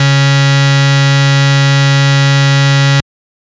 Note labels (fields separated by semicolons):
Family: organ; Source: electronic; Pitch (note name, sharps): C#3; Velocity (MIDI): 127; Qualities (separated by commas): bright, distorted